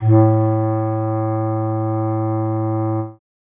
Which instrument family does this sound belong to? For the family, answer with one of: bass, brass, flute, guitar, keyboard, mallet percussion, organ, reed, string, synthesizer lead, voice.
reed